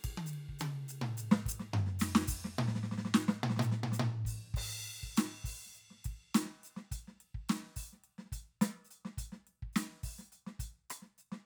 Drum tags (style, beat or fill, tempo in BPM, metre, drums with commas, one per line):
rock
beat
105 BPM
4/4
crash, ride, ride bell, closed hi-hat, open hi-hat, hi-hat pedal, snare, cross-stick, high tom, mid tom, floor tom, kick